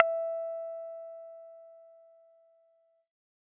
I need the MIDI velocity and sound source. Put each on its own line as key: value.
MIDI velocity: 25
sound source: synthesizer